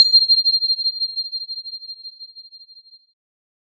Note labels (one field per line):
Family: keyboard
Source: synthesizer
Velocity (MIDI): 25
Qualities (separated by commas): bright